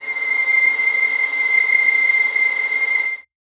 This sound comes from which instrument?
acoustic string instrument